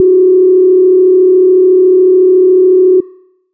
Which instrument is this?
synthesizer bass